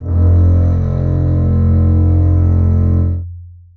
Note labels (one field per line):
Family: string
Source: acoustic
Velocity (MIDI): 75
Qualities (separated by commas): long release, reverb